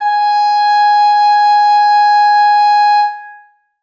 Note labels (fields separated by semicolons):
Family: reed; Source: acoustic; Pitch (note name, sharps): G#5; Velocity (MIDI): 127; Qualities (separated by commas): long release, reverb